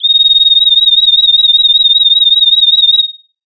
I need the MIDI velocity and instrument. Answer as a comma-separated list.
127, synthesizer voice